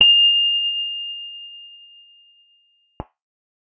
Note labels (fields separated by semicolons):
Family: guitar; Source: electronic; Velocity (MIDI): 50; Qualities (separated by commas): reverb